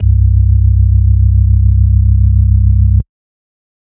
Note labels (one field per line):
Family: organ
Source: electronic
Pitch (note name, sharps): C1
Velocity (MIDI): 127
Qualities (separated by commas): dark